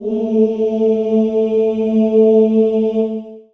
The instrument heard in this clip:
acoustic voice